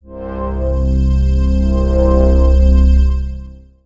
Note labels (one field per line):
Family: synthesizer lead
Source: synthesizer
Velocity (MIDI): 25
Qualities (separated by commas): long release, non-linear envelope